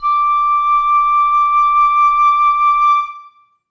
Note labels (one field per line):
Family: flute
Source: acoustic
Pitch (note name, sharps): D6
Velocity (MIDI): 25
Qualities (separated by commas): reverb